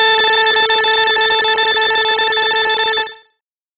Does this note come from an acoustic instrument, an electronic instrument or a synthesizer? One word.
synthesizer